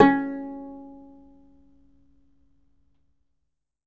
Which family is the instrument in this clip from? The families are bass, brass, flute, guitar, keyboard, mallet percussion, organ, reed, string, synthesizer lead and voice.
guitar